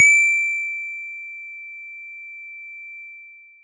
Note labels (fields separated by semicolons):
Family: mallet percussion; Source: acoustic; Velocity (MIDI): 127